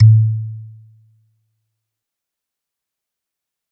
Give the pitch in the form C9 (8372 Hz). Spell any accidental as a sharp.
A2 (110 Hz)